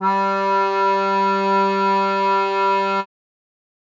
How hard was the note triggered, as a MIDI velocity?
100